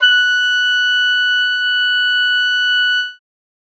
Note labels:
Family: reed; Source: acoustic; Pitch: F#6; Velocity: 50; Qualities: bright

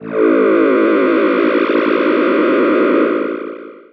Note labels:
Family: voice; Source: synthesizer; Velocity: 127; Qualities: bright, distorted, long release

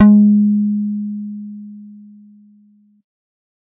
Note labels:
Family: bass; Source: synthesizer; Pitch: G#3; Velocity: 127

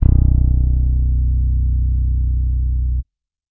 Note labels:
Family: bass; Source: electronic; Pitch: B0; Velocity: 75

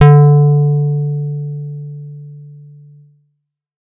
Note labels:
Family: guitar; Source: electronic; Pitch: D3; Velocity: 100

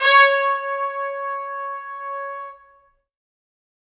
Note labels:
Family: brass; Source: acoustic; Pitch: C#5; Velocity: 25; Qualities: bright, reverb

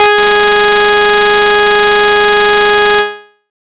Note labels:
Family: bass; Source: synthesizer; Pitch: G#4; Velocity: 127; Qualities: bright, distorted

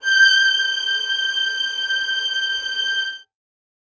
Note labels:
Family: string; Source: acoustic; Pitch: G6; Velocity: 127; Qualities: reverb

